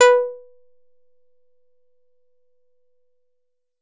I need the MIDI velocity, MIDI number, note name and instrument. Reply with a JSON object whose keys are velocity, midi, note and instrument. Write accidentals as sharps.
{"velocity": 127, "midi": 71, "note": "B4", "instrument": "synthesizer guitar"}